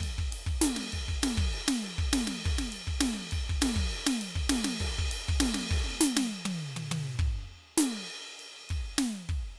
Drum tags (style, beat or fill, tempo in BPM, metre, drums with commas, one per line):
rock
beat
100 BPM
4/4
ride, hi-hat pedal, snare, high tom, mid tom, kick